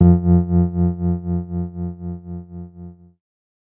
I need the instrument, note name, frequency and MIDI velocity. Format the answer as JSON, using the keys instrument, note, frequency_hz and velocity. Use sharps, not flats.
{"instrument": "electronic keyboard", "note": "F2", "frequency_hz": 87.31, "velocity": 25}